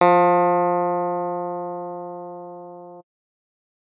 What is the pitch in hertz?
174.6 Hz